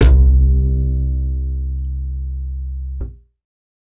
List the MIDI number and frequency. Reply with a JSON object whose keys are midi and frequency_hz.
{"midi": 36, "frequency_hz": 65.41}